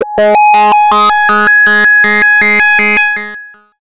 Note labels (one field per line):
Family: bass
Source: synthesizer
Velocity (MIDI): 50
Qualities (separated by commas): bright, distorted, long release, multiphonic, tempo-synced